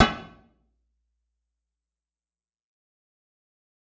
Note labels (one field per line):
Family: guitar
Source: electronic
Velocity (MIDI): 127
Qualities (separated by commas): fast decay, percussive, reverb